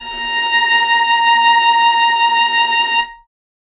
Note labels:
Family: string; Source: acoustic; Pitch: A#5; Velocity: 50; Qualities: reverb

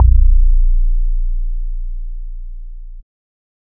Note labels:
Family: bass; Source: synthesizer; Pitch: A#0; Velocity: 75

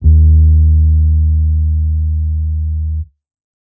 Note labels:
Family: bass; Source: electronic; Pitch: D#2; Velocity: 25; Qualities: dark

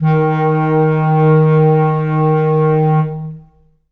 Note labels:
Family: reed; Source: acoustic; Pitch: D#3; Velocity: 50; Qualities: long release, reverb

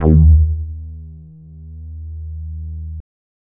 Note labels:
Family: bass; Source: synthesizer; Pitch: D#2; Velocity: 50; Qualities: dark, distorted

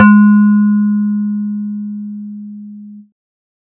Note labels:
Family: bass; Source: synthesizer; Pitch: G#3; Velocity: 25

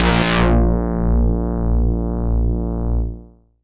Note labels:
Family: bass; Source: synthesizer; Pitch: A#1; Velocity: 127; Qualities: bright, distorted, tempo-synced

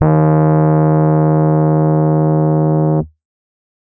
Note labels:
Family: keyboard; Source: electronic; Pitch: D#2; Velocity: 100

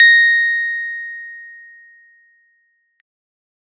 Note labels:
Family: keyboard; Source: electronic; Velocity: 100; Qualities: bright

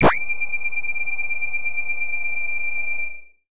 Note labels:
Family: bass; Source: synthesizer; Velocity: 50; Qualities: distorted

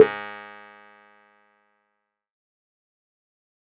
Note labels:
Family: keyboard; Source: electronic; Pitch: G#2; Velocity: 50; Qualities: fast decay, percussive

